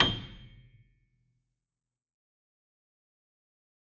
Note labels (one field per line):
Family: keyboard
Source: acoustic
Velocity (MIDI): 100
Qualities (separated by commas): percussive, reverb